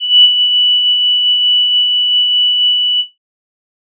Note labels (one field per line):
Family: flute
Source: synthesizer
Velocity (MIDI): 127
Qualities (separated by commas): bright, distorted